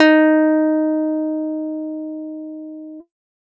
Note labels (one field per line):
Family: guitar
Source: electronic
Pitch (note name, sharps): D#4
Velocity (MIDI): 127